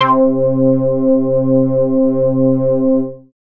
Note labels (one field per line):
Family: bass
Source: synthesizer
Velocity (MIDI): 25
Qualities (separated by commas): distorted